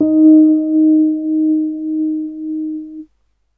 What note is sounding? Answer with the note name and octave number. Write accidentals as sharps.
D#4